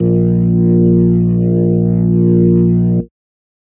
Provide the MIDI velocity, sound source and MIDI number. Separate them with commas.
75, electronic, 34